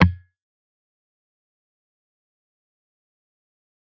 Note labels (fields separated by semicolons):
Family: guitar; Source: electronic; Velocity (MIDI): 25; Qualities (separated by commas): fast decay, percussive